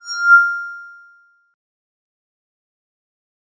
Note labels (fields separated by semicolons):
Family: mallet percussion; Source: electronic; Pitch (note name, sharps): F6; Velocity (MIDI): 25; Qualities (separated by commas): bright, fast decay